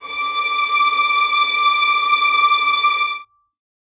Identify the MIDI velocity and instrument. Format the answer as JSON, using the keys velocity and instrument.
{"velocity": 50, "instrument": "acoustic string instrument"}